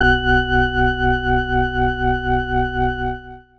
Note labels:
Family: organ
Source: electronic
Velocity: 100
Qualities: distorted

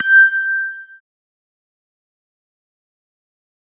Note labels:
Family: organ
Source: electronic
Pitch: G6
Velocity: 50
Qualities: fast decay

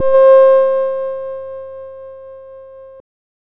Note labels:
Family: bass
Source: synthesizer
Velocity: 75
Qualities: distorted, non-linear envelope

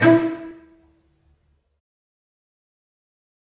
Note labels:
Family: string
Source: acoustic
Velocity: 50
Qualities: fast decay, percussive, reverb

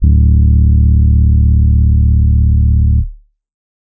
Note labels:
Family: keyboard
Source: electronic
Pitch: D1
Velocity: 25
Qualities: dark

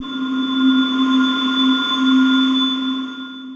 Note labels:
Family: mallet percussion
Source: electronic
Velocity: 25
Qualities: bright, long release, non-linear envelope

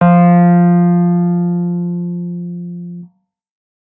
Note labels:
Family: keyboard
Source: electronic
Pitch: F3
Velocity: 100

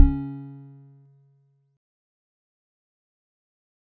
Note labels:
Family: mallet percussion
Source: acoustic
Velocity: 25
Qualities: fast decay, percussive

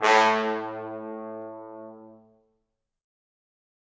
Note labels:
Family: brass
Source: acoustic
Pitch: A2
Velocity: 127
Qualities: bright, reverb

